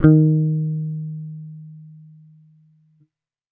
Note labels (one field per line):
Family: bass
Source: electronic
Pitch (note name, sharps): D#3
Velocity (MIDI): 50